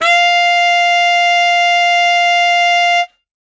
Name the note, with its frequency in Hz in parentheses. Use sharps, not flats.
F5 (698.5 Hz)